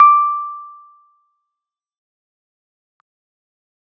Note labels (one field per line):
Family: keyboard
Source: electronic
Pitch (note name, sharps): D6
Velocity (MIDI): 75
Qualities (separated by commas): fast decay, percussive